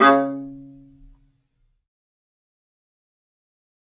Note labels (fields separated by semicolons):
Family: string; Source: acoustic; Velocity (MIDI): 25; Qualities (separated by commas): fast decay, percussive, reverb